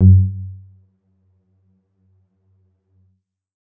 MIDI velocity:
75